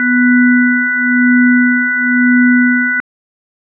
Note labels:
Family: organ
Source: electronic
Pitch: B3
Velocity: 50

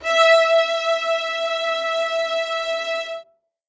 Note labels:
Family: string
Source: acoustic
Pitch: E5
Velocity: 127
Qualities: reverb

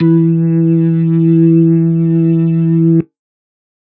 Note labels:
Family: organ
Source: electronic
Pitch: E3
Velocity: 75

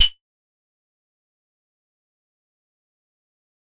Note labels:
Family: keyboard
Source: acoustic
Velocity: 50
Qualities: fast decay, percussive

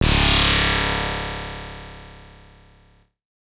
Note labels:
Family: bass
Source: synthesizer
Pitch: C#1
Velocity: 75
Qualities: bright, distorted

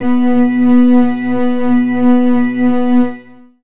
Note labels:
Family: organ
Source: electronic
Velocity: 25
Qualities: long release, reverb

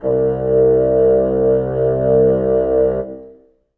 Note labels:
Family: reed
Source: acoustic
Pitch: C2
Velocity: 25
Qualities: reverb

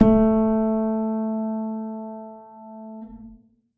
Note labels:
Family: keyboard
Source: acoustic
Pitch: A3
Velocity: 75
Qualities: reverb

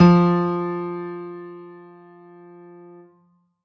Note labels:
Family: keyboard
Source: acoustic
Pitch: F3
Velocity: 127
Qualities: reverb

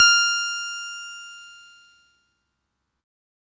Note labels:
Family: keyboard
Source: electronic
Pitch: F6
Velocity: 25

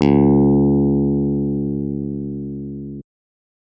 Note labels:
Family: keyboard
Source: electronic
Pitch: C#2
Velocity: 127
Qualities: distorted

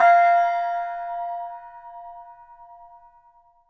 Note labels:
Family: mallet percussion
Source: acoustic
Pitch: F5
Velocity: 100

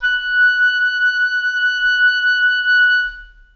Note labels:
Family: reed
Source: acoustic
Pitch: F#6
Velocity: 50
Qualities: long release, reverb

